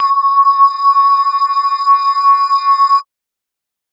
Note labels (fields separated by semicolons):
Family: mallet percussion; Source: electronic; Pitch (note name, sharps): C#6; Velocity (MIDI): 25; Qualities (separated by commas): multiphonic, non-linear envelope